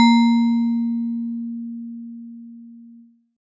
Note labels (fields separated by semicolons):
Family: mallet percussion; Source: acoustic; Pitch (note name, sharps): A#3; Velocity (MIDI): 127